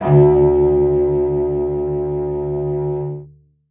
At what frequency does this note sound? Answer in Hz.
73.42 Hz